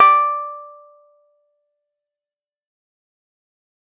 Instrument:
electronic keyboard